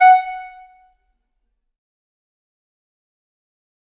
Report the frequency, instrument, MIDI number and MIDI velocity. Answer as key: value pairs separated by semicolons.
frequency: 740 Hz; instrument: acoustic reed instrument; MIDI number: 78; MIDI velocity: 100